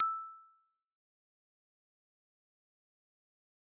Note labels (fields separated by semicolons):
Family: mallet percussion; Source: acoustic; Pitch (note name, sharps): E6; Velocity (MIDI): 75; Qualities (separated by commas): fast decay, percussive